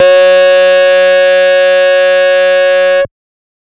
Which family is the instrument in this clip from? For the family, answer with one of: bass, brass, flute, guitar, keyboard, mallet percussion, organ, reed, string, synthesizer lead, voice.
bass